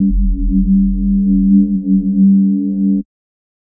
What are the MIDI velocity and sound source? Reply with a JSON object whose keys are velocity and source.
{"velocity": 25, "source": "electronic"}